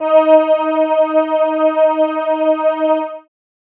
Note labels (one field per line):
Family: keyboard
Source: synthesizer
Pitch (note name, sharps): D#4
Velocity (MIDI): 75